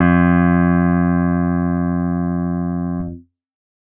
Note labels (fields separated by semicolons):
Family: guitar; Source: electronic; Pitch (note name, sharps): F2; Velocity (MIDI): 75; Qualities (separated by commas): reverb